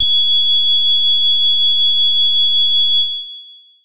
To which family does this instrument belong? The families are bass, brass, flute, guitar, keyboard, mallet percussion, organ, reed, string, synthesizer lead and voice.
keyboard